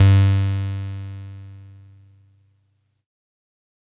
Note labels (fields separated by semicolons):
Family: keyboard; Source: electronic; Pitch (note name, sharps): G2; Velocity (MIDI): 25; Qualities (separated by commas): bright, distorted